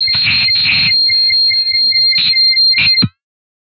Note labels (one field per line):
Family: guitar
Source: synthesizer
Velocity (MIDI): 50